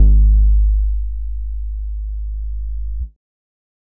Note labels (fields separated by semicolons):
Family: bass; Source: synthesizer; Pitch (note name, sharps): G#1; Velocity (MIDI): 25